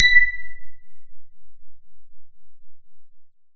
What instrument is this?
synthesizer lead